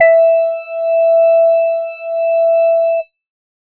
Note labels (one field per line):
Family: organ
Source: electronic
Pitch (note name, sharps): E5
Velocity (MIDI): 100